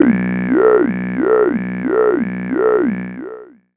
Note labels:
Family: voice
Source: synthesizer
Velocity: 127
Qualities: long release, non-linear envelope, tempo-synced

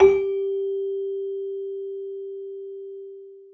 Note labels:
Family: mallet percussion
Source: acoustic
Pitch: G4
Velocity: 100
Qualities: long release, reverb

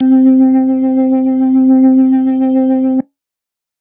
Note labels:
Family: organ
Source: electronic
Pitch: C4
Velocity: 127

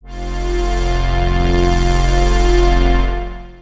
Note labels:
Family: synthesizer lead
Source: synthesizer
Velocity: 127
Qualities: bright, long release, non-linear envelope

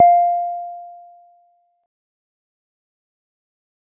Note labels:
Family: guitar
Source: synthesizer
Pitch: F5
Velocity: 50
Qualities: dark, fast decay

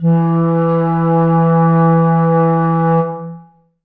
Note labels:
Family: reed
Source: acoustic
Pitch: E3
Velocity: 75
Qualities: dark, long release, reverb

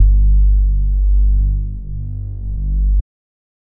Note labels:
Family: bass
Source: synthesizer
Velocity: 50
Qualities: dark

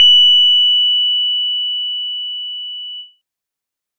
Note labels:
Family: bass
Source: synthesizer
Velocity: 127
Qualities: bright

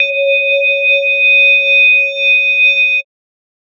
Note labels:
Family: mallet percussion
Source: synthesizer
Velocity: 50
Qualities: multiphonic, non-linear envelope

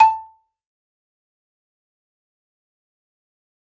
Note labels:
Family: mallet percussion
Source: acoustic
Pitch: A5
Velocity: 75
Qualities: fast decay, percussive, reverb

